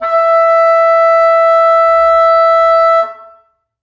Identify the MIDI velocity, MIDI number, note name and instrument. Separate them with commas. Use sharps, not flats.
100, 76, E5, acoustic reed instrument